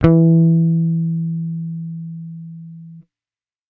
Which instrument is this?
electronic bass